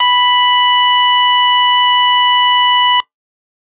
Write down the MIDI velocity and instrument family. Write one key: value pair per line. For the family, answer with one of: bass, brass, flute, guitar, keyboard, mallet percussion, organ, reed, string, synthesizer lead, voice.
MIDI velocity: 100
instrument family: organ